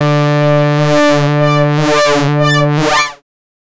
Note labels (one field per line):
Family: bass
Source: synthesizer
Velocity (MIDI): 100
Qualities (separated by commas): distorted, non-linear envelope